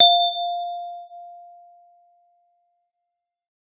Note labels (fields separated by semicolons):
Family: mallet percussion; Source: acoustic; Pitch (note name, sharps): F5; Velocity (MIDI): 100; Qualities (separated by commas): non-linear envelope